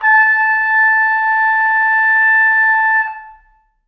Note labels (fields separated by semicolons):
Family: brass; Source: acoustic; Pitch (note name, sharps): A5; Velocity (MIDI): 50; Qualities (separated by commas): reverb